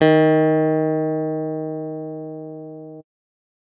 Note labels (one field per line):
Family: keyboard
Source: electronic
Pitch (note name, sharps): D#3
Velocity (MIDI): 100